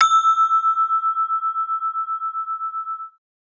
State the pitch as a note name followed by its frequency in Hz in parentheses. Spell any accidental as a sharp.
E6 (1319 Hz)